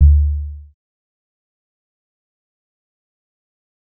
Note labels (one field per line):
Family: bass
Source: synthesizer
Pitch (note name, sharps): D2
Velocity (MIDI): 25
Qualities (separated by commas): dark, fast decay, percussive